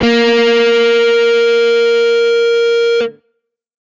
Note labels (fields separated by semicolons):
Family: guitar; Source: electronic; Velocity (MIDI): 100; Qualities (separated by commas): bright, distorted